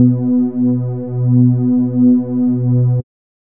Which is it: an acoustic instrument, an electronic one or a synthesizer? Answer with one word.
synthesizer